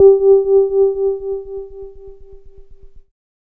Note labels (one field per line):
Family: keyboard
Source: electronic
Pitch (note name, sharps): G4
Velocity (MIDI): 100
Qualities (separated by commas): dark